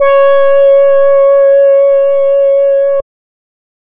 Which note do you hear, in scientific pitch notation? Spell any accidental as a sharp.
C#5